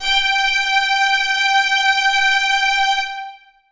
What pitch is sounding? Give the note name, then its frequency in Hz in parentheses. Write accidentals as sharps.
G5 (784 Hz)